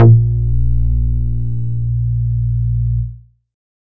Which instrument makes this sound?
synthesizer bass